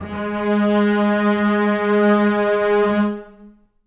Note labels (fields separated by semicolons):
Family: string; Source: acoustic; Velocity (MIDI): 100; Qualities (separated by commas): long release, reverb